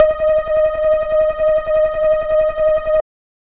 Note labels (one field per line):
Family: bass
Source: synthesizer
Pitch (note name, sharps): D#5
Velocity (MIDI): 50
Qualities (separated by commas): dark